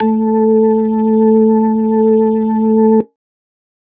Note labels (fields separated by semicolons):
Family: organ; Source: electronic; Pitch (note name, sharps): A3; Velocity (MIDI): 25; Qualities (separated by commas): dark